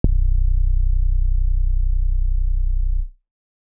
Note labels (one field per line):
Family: keyboard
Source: electronic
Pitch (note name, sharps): B0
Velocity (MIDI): 25